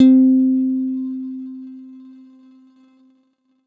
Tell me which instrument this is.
electronic guitar